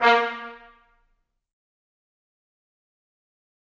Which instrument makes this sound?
acoustic brass instrument